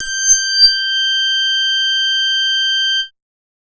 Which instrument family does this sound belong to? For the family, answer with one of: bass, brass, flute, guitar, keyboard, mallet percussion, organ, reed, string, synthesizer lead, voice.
bass